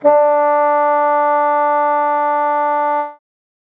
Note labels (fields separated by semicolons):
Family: reed; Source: acoustic; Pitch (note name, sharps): D4; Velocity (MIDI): 25